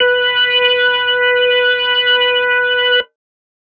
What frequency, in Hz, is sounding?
493.9 Hz